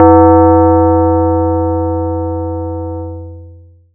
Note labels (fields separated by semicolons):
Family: mallet percussion; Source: acoustic; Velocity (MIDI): 75; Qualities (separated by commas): distorted, long release